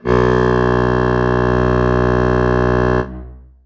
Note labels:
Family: reed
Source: acoustic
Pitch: B1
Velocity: 127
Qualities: long release, reverb

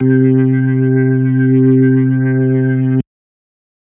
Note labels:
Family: organ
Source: electronic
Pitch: C3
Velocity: 75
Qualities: distorted

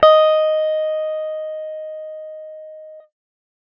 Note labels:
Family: guitar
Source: electronic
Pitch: D#5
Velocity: 100

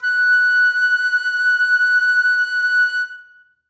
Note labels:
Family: flute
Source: acoustic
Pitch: F#6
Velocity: 127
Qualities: reverb

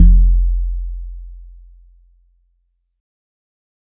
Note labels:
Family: guitar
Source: synthesizer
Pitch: F1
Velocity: 25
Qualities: dark

